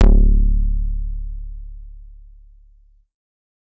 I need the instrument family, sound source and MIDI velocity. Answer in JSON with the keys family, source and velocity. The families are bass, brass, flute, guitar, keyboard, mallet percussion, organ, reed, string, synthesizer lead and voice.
{"family": "bass", "source": "synthesizer", "velocity": 127}